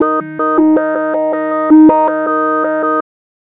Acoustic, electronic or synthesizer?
synthesizer